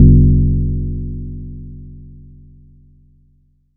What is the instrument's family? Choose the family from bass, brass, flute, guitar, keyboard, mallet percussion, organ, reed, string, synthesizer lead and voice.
mallet percussion